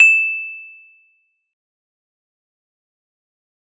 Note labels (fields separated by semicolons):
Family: mallet percussion; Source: acoustic; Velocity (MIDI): 50; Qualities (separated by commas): bright, fast decay, percussive